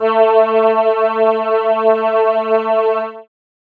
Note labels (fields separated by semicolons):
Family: keyboard; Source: synthesizer; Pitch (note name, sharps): A3; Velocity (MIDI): 127